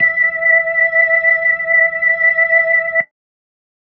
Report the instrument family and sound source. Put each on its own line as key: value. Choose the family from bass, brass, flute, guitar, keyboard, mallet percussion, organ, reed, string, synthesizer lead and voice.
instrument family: organ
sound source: electronic